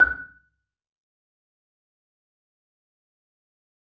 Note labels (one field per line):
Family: mallet percussion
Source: acoustic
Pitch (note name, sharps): F#6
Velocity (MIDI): 50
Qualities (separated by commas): fast decay, percussive, reverb